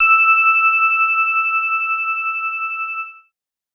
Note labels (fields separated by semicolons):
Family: bass; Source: synthesizer; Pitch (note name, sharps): E6; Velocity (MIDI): 75